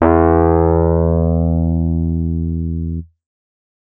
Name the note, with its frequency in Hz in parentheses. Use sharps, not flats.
E2 (82.41 Hz)